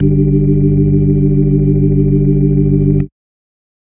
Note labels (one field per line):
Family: organ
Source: electronic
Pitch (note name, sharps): G1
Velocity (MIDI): 75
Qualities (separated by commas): dark